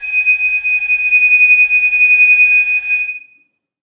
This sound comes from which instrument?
acoustic flute